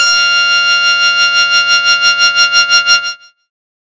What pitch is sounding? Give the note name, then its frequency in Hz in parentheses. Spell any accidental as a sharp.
F6 (1397 Hz)